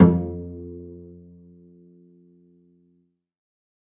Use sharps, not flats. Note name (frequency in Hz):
F2 (87.31 Hz)